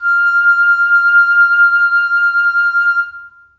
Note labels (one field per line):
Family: flute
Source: acoustic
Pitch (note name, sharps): F6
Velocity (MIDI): 25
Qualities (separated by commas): reverb